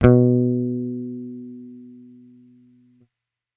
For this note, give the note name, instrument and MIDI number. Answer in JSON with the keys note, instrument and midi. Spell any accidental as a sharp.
{"note": "B2", "instrument": "electronic bass", "midi": 47}